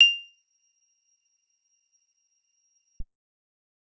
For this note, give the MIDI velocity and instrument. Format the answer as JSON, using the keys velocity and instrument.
{"velocity": 100, "instrument": "acoustic guitar"}